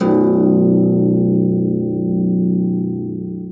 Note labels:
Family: string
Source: acoustic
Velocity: 50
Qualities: long release, reverb

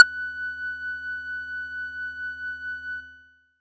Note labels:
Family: bass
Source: synthesizer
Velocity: 50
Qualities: multiphonic

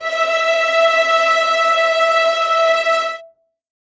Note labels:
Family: string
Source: acoustic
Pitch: E5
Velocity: 50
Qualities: bright, non-linear envelope, reverb

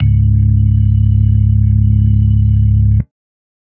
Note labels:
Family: organ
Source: electronic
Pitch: C#1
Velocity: 100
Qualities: dark

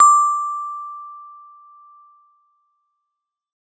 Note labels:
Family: mallet percussion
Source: acoustic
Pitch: D6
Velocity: 100

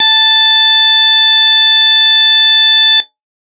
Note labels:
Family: organ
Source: electronic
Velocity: 127

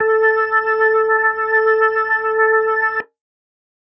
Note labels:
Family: organ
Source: electronic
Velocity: 75

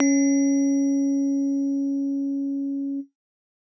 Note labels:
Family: keyboard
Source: acoustic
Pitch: C#4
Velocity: 75

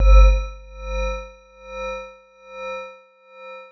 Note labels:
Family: mallet percussion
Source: electronic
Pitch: G1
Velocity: 127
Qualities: long release

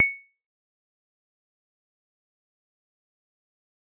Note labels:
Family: mallet percussion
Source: acoustic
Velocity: 25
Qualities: fast decay, percussive

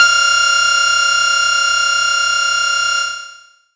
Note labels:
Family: bass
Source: synthesizer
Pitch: F6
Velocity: 50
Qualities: bright, distorted, long release

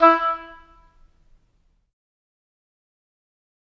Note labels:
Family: reed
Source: acoustic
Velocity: 50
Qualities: fast decay, percussive, reverb

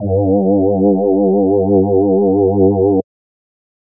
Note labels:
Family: voice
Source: synthesizer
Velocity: 50

